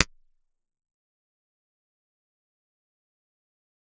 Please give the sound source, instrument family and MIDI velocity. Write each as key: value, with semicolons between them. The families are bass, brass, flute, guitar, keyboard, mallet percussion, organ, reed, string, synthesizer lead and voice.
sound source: acoustic; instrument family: mallet percussion; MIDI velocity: 127